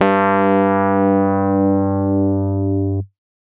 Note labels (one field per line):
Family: keyboard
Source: electronic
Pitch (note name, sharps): G2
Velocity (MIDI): 75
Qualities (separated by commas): distorted